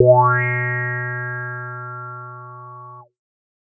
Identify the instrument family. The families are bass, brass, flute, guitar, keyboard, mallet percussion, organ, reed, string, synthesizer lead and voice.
bass